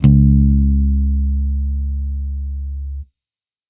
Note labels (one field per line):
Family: bass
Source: electronic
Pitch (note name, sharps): C#2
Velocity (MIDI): 100